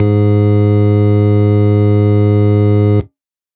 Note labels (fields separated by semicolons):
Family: organ; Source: electronic; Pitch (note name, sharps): G#2; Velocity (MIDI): 127